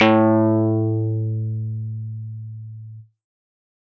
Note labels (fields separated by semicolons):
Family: keyboard; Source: electronic; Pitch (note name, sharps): A2; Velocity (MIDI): 100; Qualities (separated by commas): distorted